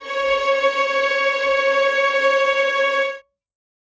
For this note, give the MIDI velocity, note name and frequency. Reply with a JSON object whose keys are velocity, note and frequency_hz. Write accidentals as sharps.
{"velocity": 50, "note": "C#5", "frequency_hz": 554.4}